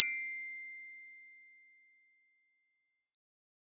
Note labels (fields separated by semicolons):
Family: bass; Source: synthesizer; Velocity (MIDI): 50